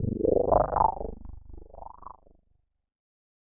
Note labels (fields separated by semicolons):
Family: keyboard; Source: electronic; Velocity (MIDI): 75; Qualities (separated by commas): distorted, non-linear envelope